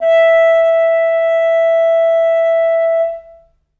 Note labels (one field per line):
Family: reed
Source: acoustic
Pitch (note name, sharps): E5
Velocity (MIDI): 50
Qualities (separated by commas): reverb